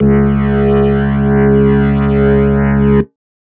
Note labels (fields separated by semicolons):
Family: organ; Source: electronic; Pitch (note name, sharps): C#2; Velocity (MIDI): 50